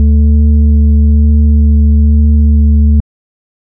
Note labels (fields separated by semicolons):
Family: organ; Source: electronic; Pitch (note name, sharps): D2; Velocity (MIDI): 100; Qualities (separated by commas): dark